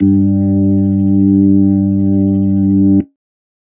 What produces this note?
electronic organ